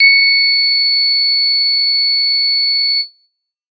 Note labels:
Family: bass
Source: synthesizer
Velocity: 25

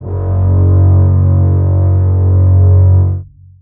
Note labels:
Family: string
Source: acoustic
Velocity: 50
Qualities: long release, reverb

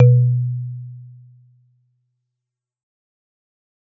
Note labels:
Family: mallet percussion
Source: acoustic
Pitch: B2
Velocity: 25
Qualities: dark, fast decay

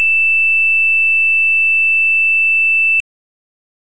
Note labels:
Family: organ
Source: electronic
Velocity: 75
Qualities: bright

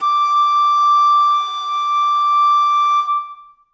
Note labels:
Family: flute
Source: acoustic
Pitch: D6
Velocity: 127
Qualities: long release, reverb

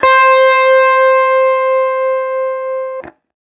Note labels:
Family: guitar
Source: electronic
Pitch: C5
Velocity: 100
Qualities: distorted

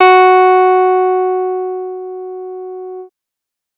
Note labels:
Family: bass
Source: synthesizer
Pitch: F#4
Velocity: 50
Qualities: distorted

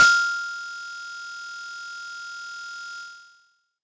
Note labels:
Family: mallet percussion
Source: acoustic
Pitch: F6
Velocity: 127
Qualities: bright, distorted

